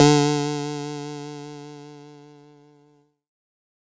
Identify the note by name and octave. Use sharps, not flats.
D3